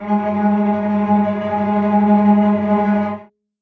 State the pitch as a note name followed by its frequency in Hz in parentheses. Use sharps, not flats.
G#3 (207.7 Hz)